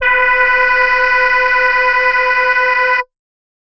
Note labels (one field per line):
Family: voice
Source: synthesizer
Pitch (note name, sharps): B4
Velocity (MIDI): 50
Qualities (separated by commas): multiphonic